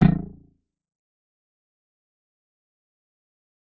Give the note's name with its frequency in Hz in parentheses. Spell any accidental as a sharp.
A0 (27.5 Hz)